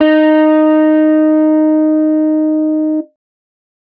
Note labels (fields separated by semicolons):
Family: guitar; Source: electronic; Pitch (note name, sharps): D#4; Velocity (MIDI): 25; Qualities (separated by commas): distorted